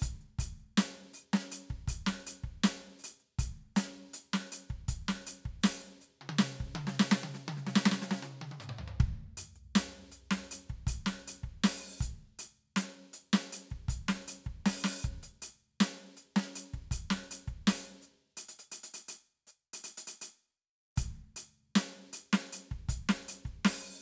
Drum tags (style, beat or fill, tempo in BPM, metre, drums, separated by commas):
funk, beat, 80 BPM, 4/4, closed hi-hat, open hi-hat, hi-hat pedal, snare, high tom, mid tom, floor tom, kick